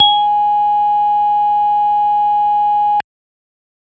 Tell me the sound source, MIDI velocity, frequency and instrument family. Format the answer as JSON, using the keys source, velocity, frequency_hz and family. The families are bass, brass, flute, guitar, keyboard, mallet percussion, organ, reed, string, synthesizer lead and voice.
{"source": "electronic", "velocity": 75, "frequency_hz": 830.6, "family": "organ"}